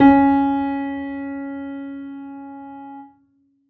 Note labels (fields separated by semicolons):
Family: keyboard; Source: acoustic; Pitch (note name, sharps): C#4; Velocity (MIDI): 75; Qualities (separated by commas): reverb